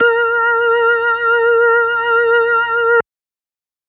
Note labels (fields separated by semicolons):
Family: organ; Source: electronic; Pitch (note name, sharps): A#4; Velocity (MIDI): 127